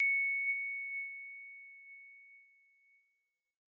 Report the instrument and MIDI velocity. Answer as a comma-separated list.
electronic keyboard, 75